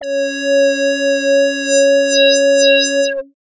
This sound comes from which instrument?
synthesizer bass